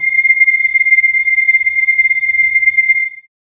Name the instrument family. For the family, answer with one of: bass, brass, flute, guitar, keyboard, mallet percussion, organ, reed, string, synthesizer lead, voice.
keyboard